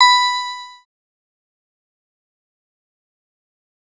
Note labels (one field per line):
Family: synthesizer lead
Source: synthesizer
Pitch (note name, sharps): B5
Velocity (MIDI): 127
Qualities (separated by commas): bright, distorted, fast decay